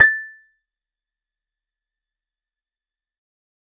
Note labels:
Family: guitar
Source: acoustic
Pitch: A6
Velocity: 127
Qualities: fast decay, percussive

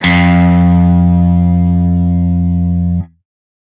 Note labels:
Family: guitar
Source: electronic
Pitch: F2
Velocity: 75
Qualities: bright, distorted

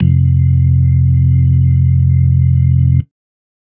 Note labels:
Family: organ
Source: electronic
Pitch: F1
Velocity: 50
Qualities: dark

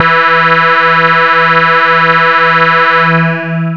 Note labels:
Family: bass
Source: synthesizer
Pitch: E3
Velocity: 100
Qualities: bright, distorted, long release

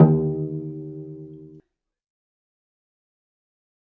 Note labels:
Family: string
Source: acoustic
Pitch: D#2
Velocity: 25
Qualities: dark, fast decay, reverb

